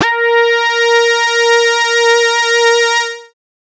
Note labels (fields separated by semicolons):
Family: bass; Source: synthesizer; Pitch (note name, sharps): A#4; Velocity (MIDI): 127; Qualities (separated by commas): distorted, multiphonic